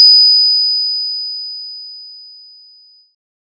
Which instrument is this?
synthesizer bass